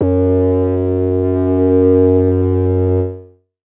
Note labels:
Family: synthesizer lead; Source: synthesizer; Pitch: F#2; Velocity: 100; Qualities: distorted, multiphonic, non-linear envelope

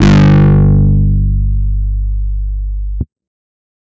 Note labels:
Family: guitar; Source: electronic; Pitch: G1; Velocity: 127; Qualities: bright, distorted

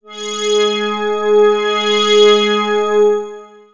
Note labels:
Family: synthesizer lead; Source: synthesizer; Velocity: 100; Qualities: bright, long release, non-linear envelope

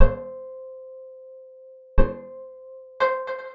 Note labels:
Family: guitar; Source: acoustic; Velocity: 100; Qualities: percussive, reverb

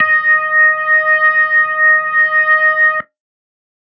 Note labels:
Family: organ; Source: electronic; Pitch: D#5; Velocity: 50

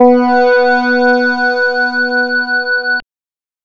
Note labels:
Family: bass; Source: synthesizer; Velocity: 75; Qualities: distorted, multiphonic

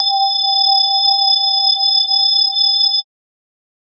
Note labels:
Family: mallet percussion; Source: electronic; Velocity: 75; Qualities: multiphonic, non-linear envelope

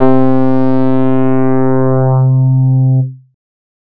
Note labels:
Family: bass; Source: synthesizer; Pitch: C3; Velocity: 50; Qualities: distorted

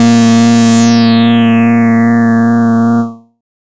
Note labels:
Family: bass; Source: synthesizer; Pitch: A#2; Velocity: 100; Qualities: bright, distorted, non-linear envelope

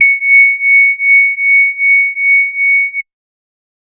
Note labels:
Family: organ; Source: electronic; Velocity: 50

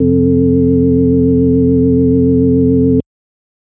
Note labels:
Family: organ; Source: electronic; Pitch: F2; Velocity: 25; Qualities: dark, multiphonic

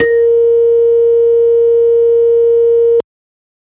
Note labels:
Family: organ; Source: electronic; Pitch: A#4; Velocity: 127

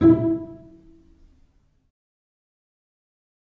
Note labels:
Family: string; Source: acoustic; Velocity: 25; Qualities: fast decay, percussive, reverb

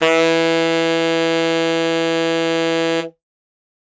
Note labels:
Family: reed; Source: acoustic; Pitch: E3; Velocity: 127

